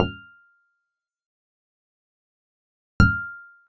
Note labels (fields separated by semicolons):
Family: guitar; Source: acoustic; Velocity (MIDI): 25; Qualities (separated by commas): percussive